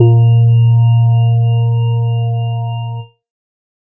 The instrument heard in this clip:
electronic organ